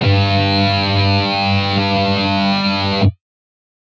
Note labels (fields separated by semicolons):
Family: guitar; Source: synthesizer; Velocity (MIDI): 127